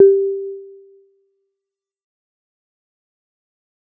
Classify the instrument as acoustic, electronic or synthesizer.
acoustic